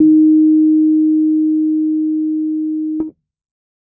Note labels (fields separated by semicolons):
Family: keyboard; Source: electronic; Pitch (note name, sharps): D#4; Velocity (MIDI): 25